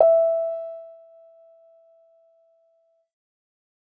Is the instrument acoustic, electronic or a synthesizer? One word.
electronic